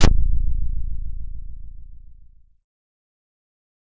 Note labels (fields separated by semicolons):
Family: bass; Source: synthesizer; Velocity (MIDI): 75; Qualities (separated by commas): distorted, fast decay